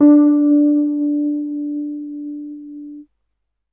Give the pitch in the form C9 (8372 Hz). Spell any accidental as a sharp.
D4 (293.7 Hz)